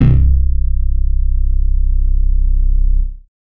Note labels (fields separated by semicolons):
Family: bass; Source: synthesizer; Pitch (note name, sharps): C1; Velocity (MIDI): 50; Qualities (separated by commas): distorted